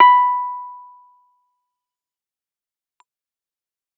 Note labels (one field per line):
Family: keyboard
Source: electronic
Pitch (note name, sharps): B5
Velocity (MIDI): 75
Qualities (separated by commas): fast decay